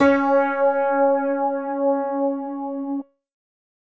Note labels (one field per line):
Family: keyboard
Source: electronic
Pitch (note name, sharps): C#4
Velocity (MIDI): 127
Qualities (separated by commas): reverb